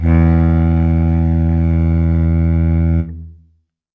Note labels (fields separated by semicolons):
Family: reed; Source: acoustic; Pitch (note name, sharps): E2; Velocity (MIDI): 25; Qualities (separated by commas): reverb